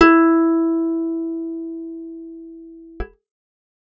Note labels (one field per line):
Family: guitar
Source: acoustic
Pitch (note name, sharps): E4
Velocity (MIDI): 127